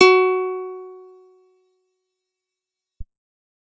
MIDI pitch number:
66